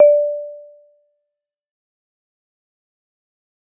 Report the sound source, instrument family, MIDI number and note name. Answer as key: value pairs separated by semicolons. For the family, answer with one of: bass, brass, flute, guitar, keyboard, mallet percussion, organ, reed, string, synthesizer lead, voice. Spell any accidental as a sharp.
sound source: acoustic; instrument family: mallet percussion; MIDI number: 74; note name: D5